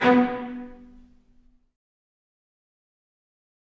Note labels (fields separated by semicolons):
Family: string; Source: acoustic; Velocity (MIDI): 100; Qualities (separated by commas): fast decay, reverb